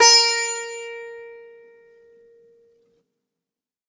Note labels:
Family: guitar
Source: acoustic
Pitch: A#4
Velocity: 75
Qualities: bright

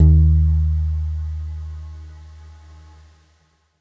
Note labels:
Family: guitar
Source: electronic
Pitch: D#2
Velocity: 100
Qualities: dark

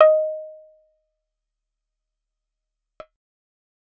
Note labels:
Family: guitar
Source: acoustic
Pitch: D#5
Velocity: 25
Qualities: fast decay, percussive

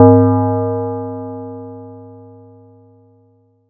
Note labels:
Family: mallet percussion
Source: acoustic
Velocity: 75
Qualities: multiphonic

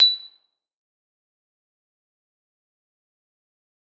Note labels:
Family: mallet percussion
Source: acoustic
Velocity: 127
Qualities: bright, fast decay, percussive, reverb

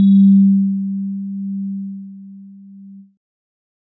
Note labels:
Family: keyboard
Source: electronic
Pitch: G3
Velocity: 25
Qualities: multiphonic

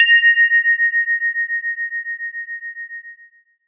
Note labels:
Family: guitar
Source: synthesizer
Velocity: 75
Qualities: bright

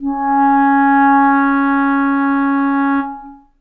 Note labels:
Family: reed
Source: acoustic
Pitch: C#4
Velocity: 50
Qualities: dark, reverb

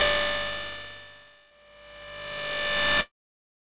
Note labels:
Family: guitar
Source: electronic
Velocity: 100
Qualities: bright, distorted

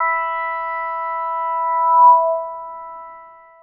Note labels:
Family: synthesizer lead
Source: synthesizer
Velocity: 25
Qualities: long release

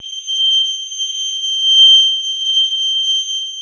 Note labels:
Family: keyboard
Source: electronic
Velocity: 75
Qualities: bright, long release

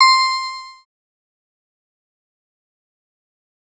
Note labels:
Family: synthesizer lead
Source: synthesizer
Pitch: C6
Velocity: 100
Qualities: bright, distorted, fast decay

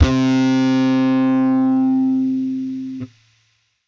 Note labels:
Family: bass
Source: electronic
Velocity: 127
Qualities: bright, distorted

